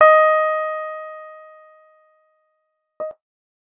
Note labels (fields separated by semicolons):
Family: guitar; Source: electronic; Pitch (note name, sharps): D#5; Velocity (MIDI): 25